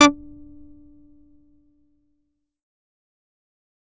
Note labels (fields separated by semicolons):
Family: bass; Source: synthesizer; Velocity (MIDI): 100; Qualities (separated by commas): distorted, fast decay, percussive